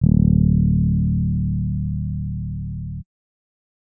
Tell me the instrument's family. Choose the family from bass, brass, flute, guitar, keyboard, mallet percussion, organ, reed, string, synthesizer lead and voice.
keyboard